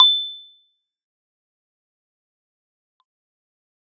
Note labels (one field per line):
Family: keyboard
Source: electronic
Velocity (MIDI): 127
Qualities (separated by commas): bright, fast decay, percussive